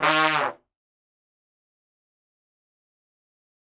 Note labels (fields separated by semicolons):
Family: brass; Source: acoustic; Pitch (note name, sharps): D#3; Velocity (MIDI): 50; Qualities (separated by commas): fast decay, reverb